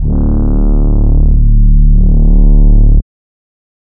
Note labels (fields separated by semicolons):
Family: reed; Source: synthesizer; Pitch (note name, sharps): D1; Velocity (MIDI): 25; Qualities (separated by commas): distorted, non-linear envelope